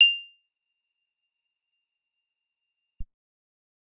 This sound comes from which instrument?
acoustic guitar